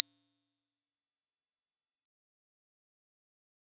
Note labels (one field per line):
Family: mallet percussion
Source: acoustic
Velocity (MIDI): 25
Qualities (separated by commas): bright, fast decay